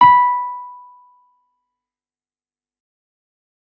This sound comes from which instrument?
electronic keyboard